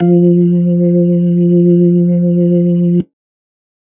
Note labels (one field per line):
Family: organ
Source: electronic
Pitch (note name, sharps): F3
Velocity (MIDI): 25